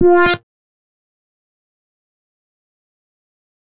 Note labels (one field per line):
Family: bass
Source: synthesizer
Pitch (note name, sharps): F4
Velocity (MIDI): 25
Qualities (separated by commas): fast decay, percussive